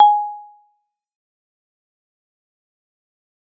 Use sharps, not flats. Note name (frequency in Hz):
G#5 (830.6 Hz)